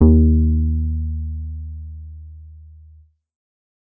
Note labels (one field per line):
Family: bass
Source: synthesizer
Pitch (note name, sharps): D#2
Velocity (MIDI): 50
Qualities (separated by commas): dark